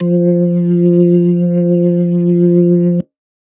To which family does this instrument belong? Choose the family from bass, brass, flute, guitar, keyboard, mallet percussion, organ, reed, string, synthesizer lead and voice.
organ